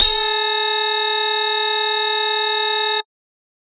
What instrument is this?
synthesizer bass